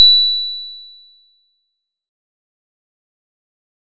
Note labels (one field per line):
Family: guitar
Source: synthesizer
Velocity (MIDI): 25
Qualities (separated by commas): bright, fast decay